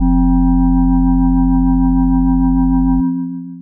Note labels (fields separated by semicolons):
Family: mallet percussion; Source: electronic; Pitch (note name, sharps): F1; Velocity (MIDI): 50; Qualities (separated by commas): long release